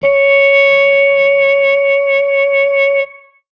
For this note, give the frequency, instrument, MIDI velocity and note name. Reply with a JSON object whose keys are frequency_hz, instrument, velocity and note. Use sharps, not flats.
{"frequency_hz": 554.4, "instrument": "acoustic brass instrument", "velocity": 25, "note": "C#5"}